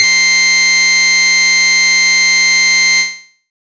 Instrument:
synthesizer bass